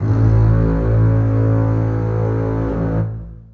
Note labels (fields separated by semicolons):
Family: string; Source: acoustic; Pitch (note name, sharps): A1; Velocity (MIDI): 100; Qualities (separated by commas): long release, reverb